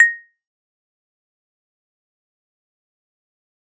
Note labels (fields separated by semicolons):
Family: mallet percussion; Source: acoustic; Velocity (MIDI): 100; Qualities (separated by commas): fast decay, percussive